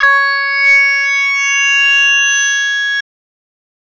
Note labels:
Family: voice; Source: synthesizer; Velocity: 100; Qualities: bright, distorted

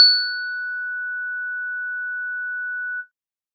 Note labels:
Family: keyboard; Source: electronic; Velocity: 75; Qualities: bright

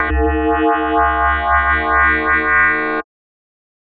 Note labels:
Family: mallet percussion; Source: synthesizer; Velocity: 127; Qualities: multiphonic, non-linear envelope

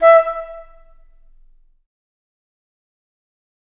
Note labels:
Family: flute; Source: acoustic; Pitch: E5; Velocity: 127; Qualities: fast decay, percussive, reverb

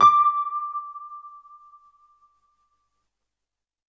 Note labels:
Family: keyboard; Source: electronic; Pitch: D6; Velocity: 100

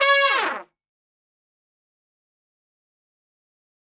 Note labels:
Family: brass; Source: acoustic; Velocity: 50; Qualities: bright, fast decay, reverb

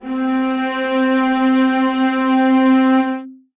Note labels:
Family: string; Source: acoustic; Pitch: C4; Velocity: 50; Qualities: reverb

